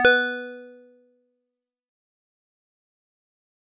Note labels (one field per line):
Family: mallet percussion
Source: acoustic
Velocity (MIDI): 100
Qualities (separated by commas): dark, fast decay, multiphonic, percussive